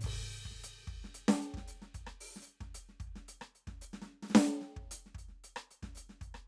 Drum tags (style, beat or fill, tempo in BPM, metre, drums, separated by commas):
songo, beat, 112 BPM, 4/4, crash, closed hi-hat, open hi-hat, hi-hat pedal, snare, cross-stick, kick